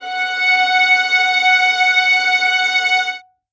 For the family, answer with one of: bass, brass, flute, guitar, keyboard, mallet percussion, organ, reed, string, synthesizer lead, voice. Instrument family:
string